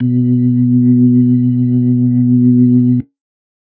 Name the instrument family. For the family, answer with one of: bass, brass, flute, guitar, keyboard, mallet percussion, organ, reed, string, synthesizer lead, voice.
organ